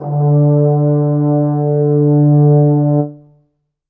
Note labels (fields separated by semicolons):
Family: brass; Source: acoustic; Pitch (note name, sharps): D3; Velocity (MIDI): 25; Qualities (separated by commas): dark, reverb